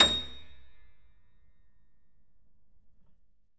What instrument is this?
acoustic keyboard